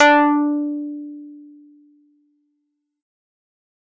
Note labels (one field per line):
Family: keyboard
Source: electronic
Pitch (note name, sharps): D4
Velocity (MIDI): 127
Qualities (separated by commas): distorted